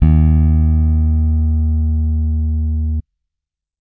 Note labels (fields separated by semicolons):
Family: bass; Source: electronic; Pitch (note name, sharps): D#2; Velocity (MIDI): 50